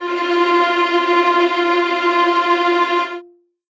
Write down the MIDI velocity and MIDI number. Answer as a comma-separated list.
50, 65